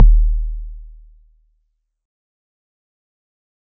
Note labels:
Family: mallet percussion; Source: acoustic; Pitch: D#1; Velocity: 25; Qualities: dark, fast decay

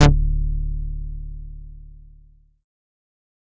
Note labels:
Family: bass; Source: synthesizer; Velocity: 75; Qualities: distorted, fast decay

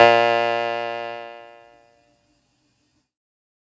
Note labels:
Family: keyboard; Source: electronic; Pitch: A#2; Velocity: 127; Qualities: bright, distorted

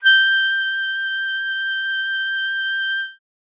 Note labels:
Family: reed; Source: acoustic; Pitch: G6; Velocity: 75

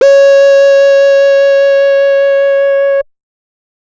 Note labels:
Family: bass; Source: synthesizer; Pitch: C#5; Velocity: 25; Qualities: distorted

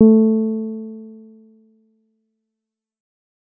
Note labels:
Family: bass; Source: synthesizer; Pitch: A3; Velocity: 25; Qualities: dark, fast decay

